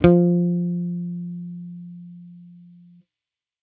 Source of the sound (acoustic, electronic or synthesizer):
electronic